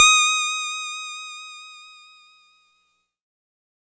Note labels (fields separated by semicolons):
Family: keyboard; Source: electronic; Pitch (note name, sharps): D#6; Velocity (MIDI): 50